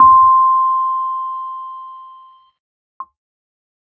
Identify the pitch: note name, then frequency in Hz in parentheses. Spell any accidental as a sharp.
C6 (1047 Hz)